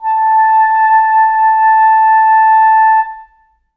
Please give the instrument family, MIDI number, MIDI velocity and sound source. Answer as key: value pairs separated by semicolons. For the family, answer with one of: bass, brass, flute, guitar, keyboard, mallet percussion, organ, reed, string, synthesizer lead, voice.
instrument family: reed; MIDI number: 81; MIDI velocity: 25; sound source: acoustic